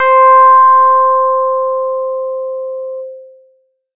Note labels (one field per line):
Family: bass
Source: synthesizer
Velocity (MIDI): 100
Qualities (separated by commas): distorted